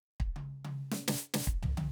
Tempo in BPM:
110 BPM